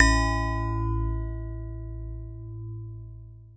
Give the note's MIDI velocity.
127